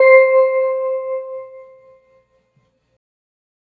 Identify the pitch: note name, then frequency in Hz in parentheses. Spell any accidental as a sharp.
C5 (523.3 Hz)